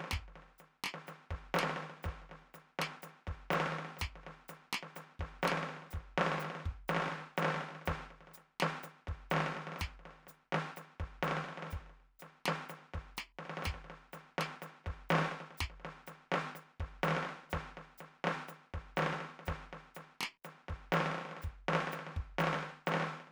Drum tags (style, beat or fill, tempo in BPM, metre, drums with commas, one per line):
New Orleans second line
beat
124 BPM
4/4
hi-hat pedal, snare, kick